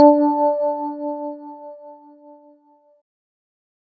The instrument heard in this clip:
electronic keyboard